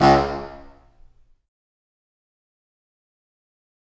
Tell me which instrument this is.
acoustic reed instrument